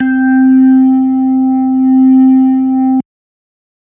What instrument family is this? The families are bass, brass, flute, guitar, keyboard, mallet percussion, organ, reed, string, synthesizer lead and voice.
organ